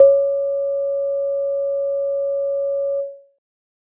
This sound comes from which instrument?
electronic keyboard